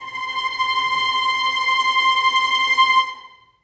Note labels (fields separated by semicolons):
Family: string; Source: acoustic; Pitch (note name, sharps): C6; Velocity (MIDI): 25; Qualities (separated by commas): non-linear envelope, reverb